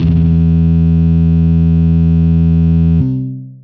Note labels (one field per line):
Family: guitar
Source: electronic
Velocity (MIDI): 50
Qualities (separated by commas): bright, distorted, long release